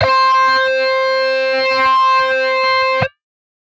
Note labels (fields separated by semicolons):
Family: guitar; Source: synthesizer; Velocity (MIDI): 75; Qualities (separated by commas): bright, distorted